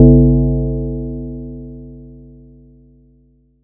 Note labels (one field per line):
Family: mallet percussion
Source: acoustic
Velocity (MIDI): 100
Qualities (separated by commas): multiphonic